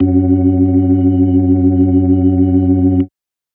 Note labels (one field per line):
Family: organ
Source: electronic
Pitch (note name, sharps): F#2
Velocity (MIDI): 50